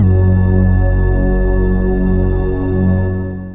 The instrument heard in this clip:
synthesizer lead